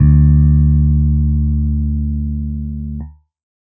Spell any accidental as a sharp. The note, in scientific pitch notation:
D2